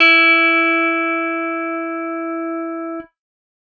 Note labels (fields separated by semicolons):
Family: guitar; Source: electronic; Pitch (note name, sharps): E4; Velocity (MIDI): 100; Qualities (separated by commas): reverb